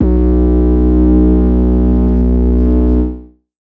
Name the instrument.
synthesizer lead